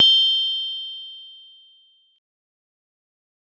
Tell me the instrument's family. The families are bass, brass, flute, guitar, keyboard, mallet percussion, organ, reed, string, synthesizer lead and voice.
mallet percussion